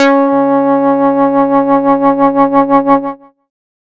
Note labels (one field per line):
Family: bass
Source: synthesizer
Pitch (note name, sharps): C#4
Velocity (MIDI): 50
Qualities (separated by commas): distorted